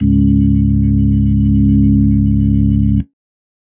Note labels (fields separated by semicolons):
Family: organ; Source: electronic; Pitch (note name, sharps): C#1; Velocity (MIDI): 127; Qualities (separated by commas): dark